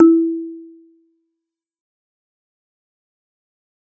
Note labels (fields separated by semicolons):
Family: mallet percussion; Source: acoustic; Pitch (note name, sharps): E4; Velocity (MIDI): 100; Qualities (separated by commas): fast decay, percussive